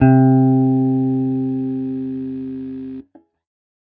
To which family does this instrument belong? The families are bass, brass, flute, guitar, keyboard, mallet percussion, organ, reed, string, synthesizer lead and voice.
guitar